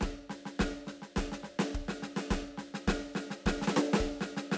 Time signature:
4/4